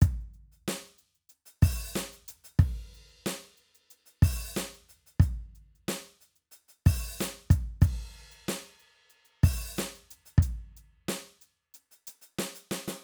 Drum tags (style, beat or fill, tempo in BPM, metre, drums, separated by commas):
hip-hop, beat, 92 BPM, 4/4, crash, closed hi-hat, open hi-hat, hi-hat pedal, snare, kick